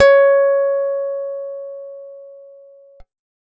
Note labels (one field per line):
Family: guitar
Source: acoustic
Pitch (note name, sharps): C#5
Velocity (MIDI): 75